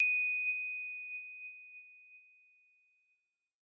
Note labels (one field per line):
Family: keyboard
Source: electronic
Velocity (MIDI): 75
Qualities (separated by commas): bright